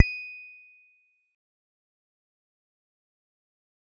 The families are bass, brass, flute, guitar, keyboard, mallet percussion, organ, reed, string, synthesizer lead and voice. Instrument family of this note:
guitar